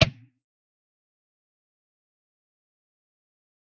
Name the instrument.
electronic guitar